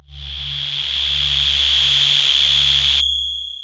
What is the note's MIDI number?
37